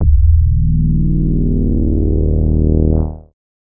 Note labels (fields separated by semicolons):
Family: bass; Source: synthesizer; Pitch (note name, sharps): D#0; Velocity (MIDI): 127; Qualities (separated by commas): distorted, multiphonic